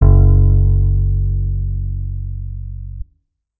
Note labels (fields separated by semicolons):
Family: guitar; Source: electronic; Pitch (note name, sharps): F#1; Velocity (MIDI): 25; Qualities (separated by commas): reverb